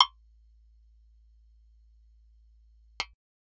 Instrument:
synthesizer bass